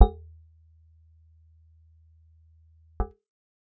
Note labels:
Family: guitar; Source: acoustic; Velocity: 25; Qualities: percussive

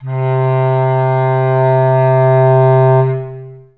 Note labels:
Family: reed; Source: acoustic; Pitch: C3; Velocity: 75; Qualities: long release, reverb

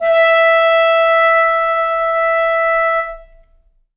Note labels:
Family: reed; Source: acoustic; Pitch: E5; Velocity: 50; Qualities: reverb

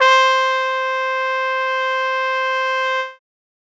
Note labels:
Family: brass; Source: acoustic; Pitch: C5; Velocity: 100

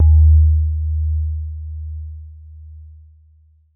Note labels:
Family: keyboard; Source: electronic; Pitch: D#2; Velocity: 75; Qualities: dark

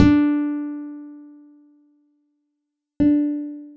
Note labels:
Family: guitar; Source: acoustic; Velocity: 127

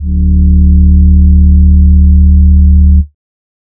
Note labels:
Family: voice; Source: synthesizer; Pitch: D1; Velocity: 127; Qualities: dark

